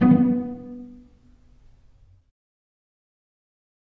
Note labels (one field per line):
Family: string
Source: acoustic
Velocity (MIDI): 75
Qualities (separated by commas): dark, fast decay, reverb